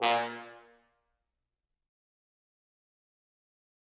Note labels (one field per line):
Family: brass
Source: acoustic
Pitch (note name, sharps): A#2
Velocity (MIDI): 127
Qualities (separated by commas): bright, fast decay, percussive, reverb